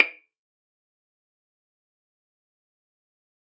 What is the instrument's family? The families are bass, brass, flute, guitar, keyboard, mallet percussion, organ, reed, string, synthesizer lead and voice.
string